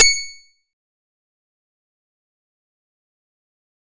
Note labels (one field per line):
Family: guitar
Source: acoustic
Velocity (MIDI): 25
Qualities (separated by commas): bright, distorted, fast decay, percussive